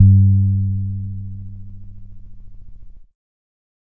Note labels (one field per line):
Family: keyboard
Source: electronic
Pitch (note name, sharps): G2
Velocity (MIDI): 75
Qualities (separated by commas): dark